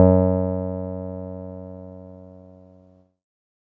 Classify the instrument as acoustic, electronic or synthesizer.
electronic